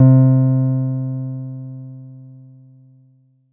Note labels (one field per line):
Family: keyboard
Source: electronic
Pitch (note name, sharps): C3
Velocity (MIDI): 25